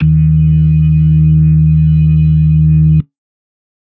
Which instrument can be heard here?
electronic organ